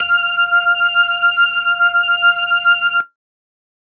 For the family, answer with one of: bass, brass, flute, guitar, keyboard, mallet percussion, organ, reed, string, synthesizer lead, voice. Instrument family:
organ